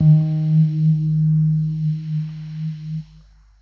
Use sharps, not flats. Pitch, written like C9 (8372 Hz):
D#3 (155.6 Hz)